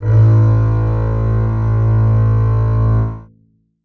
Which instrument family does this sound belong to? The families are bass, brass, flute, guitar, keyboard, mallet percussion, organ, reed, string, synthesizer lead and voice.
string